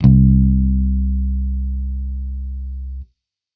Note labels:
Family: bass; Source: electronic; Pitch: C2; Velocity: 75

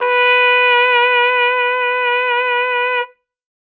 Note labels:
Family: brass; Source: acoustic; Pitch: B4; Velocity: 100; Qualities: bright

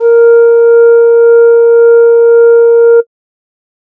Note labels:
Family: flute; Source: synthesizer; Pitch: A#4; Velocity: 25

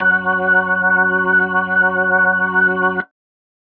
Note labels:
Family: organ; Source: electronic; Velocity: 50

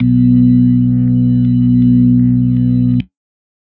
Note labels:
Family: organ; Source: electronic; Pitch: B1; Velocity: 75

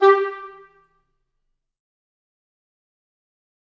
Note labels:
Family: reed; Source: acoustic; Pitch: G4; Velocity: 75; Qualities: fast decay, percussive, reverb

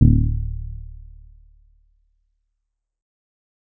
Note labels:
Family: bass; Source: synthesizer; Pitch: D1; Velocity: 25; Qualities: dark, distorted

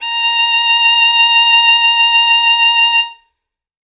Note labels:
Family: string; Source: acoustic; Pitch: A#5; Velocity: 25; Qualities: bright, reverb

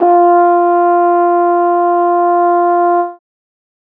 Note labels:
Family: brass; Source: acoustic; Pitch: F4; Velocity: 50

